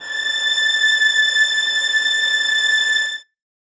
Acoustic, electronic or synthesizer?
acoustic